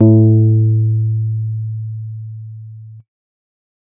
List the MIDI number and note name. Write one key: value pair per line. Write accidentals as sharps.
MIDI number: 45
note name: A2